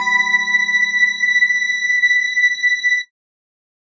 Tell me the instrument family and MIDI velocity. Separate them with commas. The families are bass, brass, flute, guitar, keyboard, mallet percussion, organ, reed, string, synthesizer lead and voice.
mallet percussion, 127